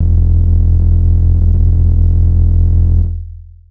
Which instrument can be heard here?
electronic keyboard